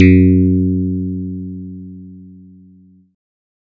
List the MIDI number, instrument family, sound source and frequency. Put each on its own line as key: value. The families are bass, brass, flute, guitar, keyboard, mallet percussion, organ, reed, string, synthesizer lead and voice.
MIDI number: 42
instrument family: bass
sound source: synthesizer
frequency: 92.5 Hz